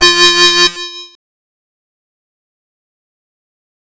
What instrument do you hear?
synthesizer bass